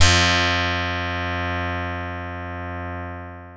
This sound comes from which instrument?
synthesizer guitar